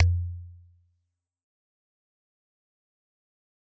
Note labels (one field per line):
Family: mallet percussion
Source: acoustic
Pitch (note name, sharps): F2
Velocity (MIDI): 127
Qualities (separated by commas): fast decay, percussive